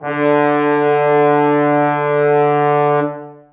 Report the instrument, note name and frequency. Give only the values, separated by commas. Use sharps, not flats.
acoustic brass instrument, D3, 146.8 Hz